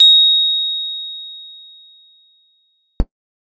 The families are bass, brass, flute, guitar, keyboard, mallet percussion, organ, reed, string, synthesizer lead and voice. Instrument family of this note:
keyboard